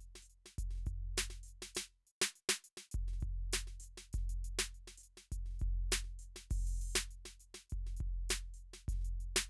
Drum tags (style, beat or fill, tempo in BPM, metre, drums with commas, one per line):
Brazilian
beat
101 BPM
4/4
closed hi-hat, open hi-hat, hi-hat pedal, snare, kick